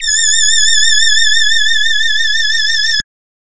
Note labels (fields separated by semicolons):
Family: voice; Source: synthesizer; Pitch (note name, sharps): A6; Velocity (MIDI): 127